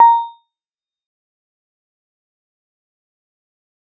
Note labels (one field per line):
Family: mallet percussion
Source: electronic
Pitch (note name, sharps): A#5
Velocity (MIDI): 100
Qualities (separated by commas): fast decay, percussive